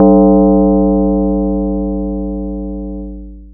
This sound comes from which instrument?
acoustic mallet percussion instrument